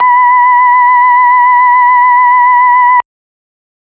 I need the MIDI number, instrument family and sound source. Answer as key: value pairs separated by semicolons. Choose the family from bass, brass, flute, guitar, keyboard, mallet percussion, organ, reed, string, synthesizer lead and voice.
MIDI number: 83; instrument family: organ; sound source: electronic